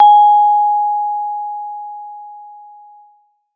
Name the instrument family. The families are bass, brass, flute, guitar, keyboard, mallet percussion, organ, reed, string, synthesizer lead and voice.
mallet percussion